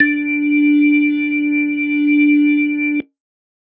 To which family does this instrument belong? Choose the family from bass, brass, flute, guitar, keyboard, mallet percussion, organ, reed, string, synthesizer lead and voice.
organ